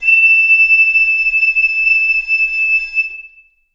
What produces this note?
acoustic flute